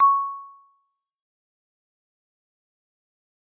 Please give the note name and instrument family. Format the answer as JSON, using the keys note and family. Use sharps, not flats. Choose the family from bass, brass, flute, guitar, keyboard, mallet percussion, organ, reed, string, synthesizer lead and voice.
{"note": "C#6", "family": "mallet percussion"}